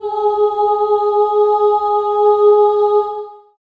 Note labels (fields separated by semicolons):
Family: voice; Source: acoustic; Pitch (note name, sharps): G#4; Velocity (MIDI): 100; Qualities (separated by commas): reverb